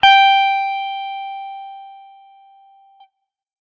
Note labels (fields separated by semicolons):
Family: guitar; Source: electronic; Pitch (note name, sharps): G5; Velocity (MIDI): 75; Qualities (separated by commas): distorted